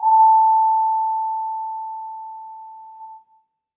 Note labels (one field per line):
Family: mallet percussion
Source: acoustic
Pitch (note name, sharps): A5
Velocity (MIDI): 50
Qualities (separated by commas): reverb